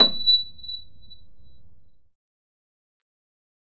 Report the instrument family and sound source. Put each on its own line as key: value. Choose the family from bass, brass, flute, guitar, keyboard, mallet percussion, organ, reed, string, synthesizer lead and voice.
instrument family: keyboard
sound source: electronic